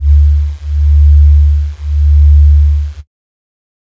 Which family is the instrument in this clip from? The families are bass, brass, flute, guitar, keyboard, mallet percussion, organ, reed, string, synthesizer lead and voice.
flute